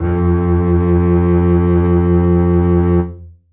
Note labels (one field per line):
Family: string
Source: acoustic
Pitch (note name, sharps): F2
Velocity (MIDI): 100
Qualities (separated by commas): reverb